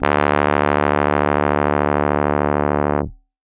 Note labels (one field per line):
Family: keyboard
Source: electronic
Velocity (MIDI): 127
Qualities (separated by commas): distorted